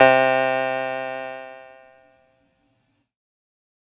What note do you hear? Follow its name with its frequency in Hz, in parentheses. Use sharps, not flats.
C3 (130.8 Hz)